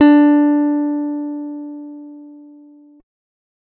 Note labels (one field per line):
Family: guitar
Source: acoustic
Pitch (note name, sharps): D4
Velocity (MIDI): 75